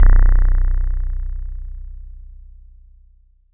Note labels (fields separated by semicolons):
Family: bass; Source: synthesizer; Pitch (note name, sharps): B0; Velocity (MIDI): 50; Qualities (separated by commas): bright, distorted